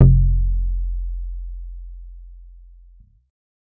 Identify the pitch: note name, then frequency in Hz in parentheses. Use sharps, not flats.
F1 (43.65 Hz)